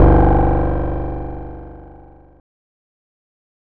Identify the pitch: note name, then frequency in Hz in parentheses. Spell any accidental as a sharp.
G0 (24.5 Hz)